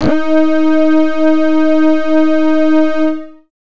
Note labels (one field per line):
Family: bass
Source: synthesizer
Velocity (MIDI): 25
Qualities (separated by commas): distorted